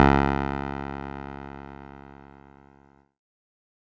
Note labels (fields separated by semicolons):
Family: keyboard; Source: electronic; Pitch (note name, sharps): C#2; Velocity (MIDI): 25; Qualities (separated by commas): distorted